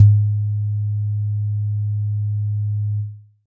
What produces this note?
electronic keyboard